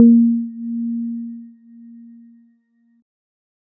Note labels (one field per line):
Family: keyboard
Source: electronic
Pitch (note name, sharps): A#3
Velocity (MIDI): 25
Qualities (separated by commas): dark